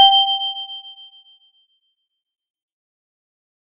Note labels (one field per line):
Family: mallet percussion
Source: acoustic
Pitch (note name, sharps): G5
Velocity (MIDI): 75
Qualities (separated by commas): fast decay